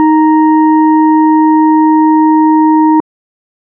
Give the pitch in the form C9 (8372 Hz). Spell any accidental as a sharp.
D#4 (311.1 Hz)